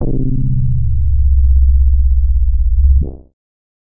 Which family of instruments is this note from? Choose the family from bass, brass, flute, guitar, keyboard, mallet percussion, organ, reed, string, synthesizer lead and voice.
bass